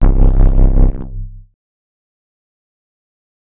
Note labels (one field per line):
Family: bass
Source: synthesizer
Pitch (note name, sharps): C1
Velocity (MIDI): 25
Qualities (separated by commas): distorted, fast decay, multiphonic